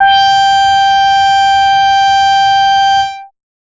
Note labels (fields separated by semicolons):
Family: bass; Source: synthesizer; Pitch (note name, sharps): G5; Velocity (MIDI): 127; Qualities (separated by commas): bright, distorted